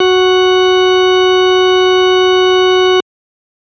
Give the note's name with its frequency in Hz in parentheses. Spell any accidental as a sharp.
F#4 (370 Hz)